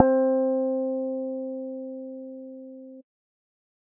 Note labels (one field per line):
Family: bass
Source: synthesizer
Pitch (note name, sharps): C4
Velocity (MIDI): 25